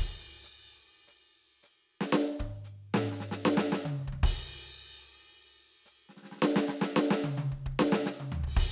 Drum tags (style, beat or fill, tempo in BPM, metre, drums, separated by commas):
rock, beat, 112 BPM, 4/4, crash, hi-hat pedal, snare, high tom, mid tom, floor tom, kick